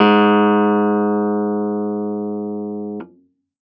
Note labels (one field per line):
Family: keyboard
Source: electronic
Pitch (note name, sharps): G#2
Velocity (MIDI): 50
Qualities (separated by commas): distorted